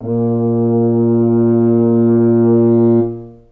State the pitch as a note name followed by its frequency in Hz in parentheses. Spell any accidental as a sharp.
A#2 (116.5 Hz)